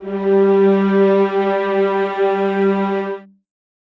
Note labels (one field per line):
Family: string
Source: acoustic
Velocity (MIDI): 50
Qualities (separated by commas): reverb